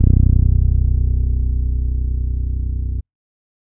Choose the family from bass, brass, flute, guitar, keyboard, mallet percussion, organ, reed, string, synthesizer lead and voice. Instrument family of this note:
bass